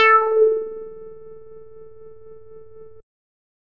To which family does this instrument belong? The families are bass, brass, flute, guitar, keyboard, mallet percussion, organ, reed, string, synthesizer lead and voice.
bass